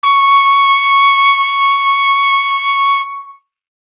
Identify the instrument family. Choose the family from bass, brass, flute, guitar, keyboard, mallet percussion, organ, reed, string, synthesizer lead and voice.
brass